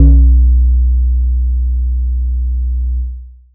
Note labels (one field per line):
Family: mallet percussion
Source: acoustic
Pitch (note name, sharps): B1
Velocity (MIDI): 75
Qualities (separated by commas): long release